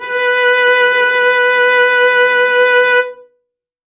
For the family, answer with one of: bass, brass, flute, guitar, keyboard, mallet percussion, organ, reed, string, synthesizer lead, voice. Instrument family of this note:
string